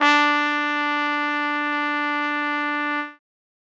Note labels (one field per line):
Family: brass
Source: acoustic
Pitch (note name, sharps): D4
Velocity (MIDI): 100